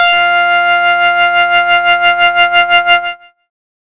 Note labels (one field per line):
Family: bass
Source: synthesizer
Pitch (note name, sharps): F5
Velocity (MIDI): 25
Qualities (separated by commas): bright, distorted